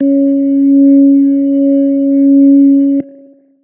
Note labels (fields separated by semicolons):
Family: organ; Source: electronic; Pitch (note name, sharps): C#4; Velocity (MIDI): 25; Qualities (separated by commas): dark